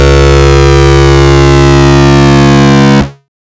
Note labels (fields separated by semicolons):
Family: bass; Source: synthesizer; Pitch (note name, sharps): C#2; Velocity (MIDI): 75; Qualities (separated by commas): bright, distorted